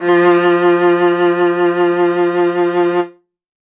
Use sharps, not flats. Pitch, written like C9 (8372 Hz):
F3 (174.6 Hz)